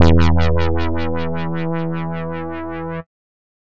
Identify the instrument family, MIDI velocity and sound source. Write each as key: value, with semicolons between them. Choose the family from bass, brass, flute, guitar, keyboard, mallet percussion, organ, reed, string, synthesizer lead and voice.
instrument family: bass; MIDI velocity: 100; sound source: synthesizer